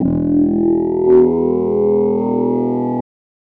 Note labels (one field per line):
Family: voice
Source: synthesizer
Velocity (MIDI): 100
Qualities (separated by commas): distorted